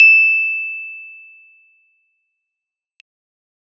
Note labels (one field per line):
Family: keyboard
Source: electronic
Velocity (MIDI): 50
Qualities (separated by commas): bright